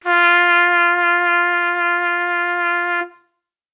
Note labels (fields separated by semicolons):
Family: brass; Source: acoustic; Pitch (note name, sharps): F4; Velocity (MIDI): 75